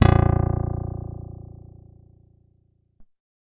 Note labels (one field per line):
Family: keyboard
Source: electronic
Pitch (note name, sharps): A#0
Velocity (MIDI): 127